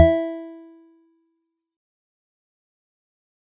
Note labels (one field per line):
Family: mallet percussion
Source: acoustic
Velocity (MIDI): 127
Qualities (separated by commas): fast decay, percussive